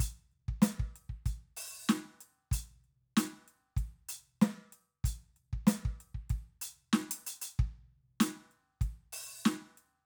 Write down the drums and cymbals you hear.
closed hi-hat, open hi-hat, hi-hat pedal, snare and kick